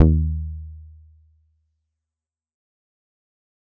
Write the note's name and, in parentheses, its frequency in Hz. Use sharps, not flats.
D#2 (77.78 Hz)